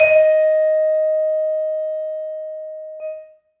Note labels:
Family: mallet percussion; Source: acoustic; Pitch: D#5; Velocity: 127; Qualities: reverb

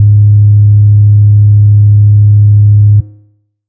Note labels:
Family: bass; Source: synthesizer; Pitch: G#2; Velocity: 75; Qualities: dark

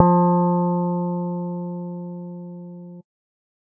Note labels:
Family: bass; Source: synthesizer; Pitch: F3; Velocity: 25

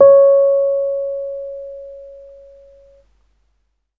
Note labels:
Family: keyboard; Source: electronic; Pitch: C#5; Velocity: 50; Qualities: dark

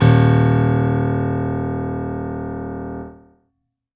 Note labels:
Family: keyboard; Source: acoustic; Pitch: D#1; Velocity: 100

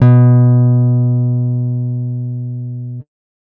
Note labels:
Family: guitar; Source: acoustic; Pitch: B2; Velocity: 127

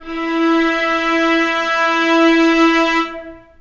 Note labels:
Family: string; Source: acoustic; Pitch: E4; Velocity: 25; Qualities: long release, reverb

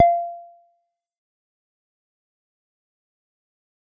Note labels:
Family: bass; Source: synthesizer; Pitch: F5; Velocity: 127; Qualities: fast decay, percussive

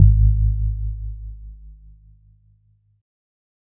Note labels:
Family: keyboard; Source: electronic; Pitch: G#1; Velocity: 50; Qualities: dark

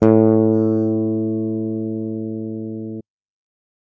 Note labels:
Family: bass; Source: electronic; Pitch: A2; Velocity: 127

